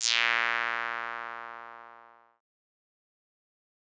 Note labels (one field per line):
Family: bass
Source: synthesizer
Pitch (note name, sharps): A#2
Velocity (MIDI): 25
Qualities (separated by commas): bright, distorted, fast decay